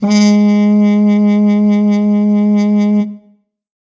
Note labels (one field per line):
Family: brass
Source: acoustic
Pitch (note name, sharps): G#3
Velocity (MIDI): 100